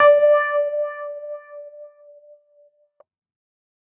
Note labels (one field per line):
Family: keyboard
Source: electronic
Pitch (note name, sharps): D5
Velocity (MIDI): 127